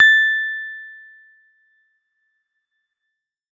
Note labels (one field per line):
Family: keyboard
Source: electronic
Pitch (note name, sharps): A6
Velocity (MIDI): 75